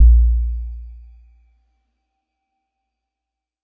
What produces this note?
electronic mallet percussion instrument